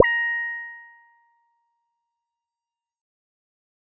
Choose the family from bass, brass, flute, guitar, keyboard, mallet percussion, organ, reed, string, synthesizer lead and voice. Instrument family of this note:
bass